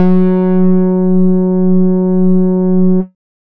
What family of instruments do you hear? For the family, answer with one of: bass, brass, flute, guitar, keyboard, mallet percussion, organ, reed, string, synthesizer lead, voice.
bass